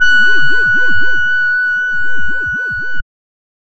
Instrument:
synthesizer reed instrument